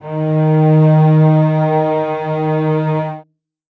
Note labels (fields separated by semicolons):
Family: string; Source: acoustic; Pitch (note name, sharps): D#3; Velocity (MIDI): 75; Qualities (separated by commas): reverb